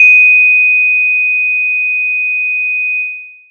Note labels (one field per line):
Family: mallet percussion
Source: acoustic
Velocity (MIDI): 75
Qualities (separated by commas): bright, long release